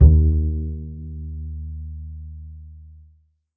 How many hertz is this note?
77.78 Hz